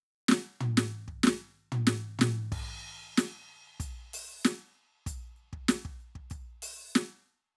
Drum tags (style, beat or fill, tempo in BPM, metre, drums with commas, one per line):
funk
beat
95 BPM
4/4
ride, percussion, snare, floor tom, kick